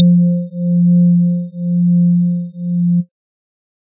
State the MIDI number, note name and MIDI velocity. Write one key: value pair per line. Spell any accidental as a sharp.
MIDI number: 53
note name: F3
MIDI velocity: 25